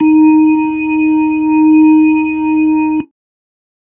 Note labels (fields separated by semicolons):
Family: keyboard; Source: electronic; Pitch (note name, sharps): D#4; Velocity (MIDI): 25